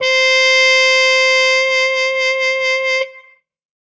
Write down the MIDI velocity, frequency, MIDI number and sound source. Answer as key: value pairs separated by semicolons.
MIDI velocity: 127; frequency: 523.3 Hz; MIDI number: 72; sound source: acoustic